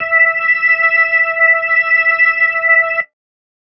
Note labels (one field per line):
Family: keyboard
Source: electronic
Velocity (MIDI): 127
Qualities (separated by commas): distorted